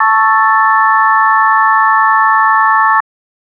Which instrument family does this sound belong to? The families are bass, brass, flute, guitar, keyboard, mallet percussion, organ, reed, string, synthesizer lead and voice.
organ